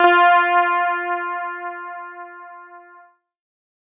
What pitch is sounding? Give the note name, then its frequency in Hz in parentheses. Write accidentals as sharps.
F4 (349.2 Hz)